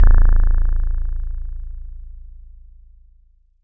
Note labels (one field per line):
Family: bass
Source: synthesizer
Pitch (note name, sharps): A0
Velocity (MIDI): 25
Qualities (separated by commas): bright, distorted